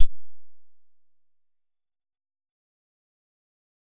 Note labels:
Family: guitar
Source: synthesizer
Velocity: 50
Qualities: bright, fast decay, percussive

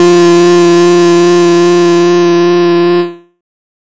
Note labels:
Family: bass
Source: synthesizer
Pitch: F3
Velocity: 127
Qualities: bright, distorted, non-linear envelope

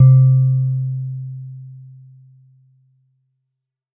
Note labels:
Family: mallet percussion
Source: acoustic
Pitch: C3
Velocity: 50

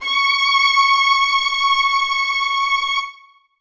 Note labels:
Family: string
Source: acoustic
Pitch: C#6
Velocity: 100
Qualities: bright, reverb

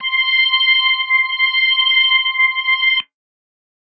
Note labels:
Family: organ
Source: electronic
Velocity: 75

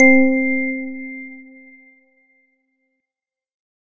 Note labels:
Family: organ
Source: electronic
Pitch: C4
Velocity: 50

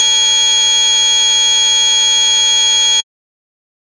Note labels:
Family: bass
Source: synthesizer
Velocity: 75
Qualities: bright, distorted

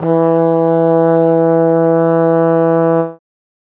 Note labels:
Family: brass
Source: acoustic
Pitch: E3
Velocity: 50

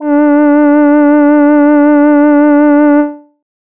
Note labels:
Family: voice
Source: synthesizer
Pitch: D4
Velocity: 25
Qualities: dark

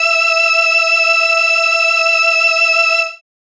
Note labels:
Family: keyboard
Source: synthesizer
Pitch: E5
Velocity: 50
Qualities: bright

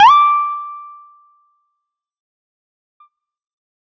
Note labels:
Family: guitar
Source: electronic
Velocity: 127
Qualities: fast decay

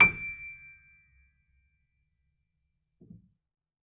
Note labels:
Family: keyboard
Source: acoustic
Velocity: 75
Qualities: percussive

